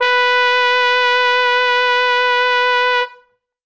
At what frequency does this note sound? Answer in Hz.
493.9 Hz